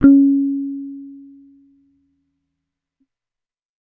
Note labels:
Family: bass; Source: electronic; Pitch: C#4; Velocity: 50; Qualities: fast decay

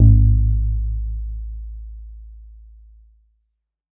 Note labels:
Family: guitar; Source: synthesizer; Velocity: 75; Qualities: dark

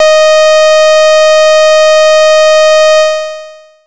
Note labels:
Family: bass; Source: synthesizer; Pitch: D#5; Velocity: 127; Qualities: bright, distorted, long release

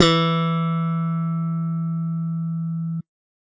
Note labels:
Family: bass; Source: electronic; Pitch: E3; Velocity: 127; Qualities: bright

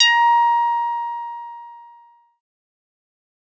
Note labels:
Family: synthesizer lead; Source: synthesizer; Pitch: A#5; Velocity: 75; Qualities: distorted, fast decay

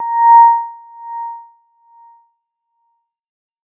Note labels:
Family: mallet percussion; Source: electronic; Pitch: A#5; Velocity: 75

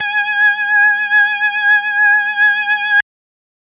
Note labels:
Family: organ; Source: electronic; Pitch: G#5; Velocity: 25

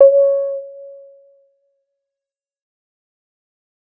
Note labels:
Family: bass; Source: synthesizer; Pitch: C#5; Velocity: 25; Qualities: fast decay

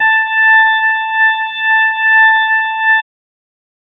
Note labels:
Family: organ; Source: electronic; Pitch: A5; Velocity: 127

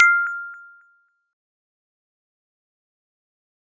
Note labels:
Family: mallet percussion; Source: acoustic; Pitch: F6; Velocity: 75; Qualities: fast decay, percussive

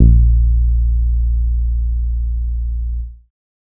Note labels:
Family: bass; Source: synthesizer; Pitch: A#1; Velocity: 25; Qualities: dark

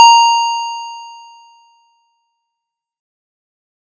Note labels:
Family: keyboard; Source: electronic; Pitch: A#5; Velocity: 100; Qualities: distorted, fast decay

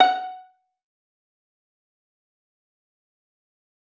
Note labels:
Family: string; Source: acoustic; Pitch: F#5; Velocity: 127; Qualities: fast decay, percussive, reverb

